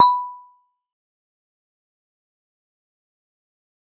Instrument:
acoustic mallet percussion instrument